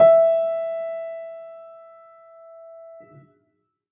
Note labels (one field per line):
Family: keyboard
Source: acoustic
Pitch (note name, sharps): E5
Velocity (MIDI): 50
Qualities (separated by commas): reverb